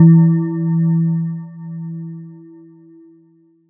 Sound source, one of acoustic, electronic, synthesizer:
electronic